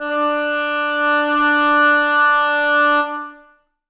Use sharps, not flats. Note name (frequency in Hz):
D4 (293.7 Hz)